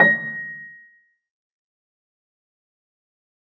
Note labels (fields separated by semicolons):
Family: keyboard; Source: acoustic; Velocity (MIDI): 25; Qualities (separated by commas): fast decay, reverb